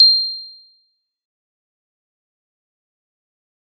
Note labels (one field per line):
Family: mallet percussion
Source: acoustic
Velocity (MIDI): 100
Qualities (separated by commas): bright, fast decay, percussive